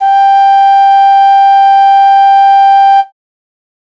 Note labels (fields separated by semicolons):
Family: flute; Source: acoustic; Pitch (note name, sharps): G5; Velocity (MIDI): 75